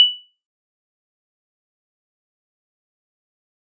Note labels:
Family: mallet percussion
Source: acoustic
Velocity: 127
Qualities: bright, fast decay, percussive

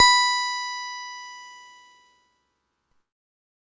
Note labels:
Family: keyboard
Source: electronic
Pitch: B5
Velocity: 127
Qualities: bright, distorted

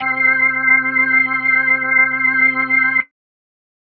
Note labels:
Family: organ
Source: electronic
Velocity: 75

